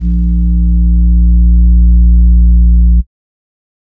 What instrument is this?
synthesizer flute